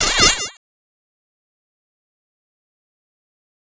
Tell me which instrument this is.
synthesizer bass